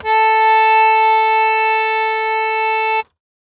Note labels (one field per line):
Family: keyboard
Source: acoustic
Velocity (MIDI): 127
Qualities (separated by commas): bright